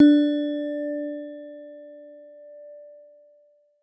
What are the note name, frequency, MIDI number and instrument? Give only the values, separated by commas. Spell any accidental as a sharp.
D4, 293.7 Hz, 62, acoustic mallet percussion instrument